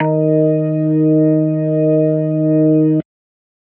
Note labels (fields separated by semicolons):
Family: organ; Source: electronic; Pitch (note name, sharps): D#3; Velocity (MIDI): 50